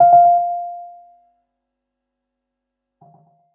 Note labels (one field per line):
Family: keyboard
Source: electronic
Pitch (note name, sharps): F5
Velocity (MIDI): 50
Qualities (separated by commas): tempo-synced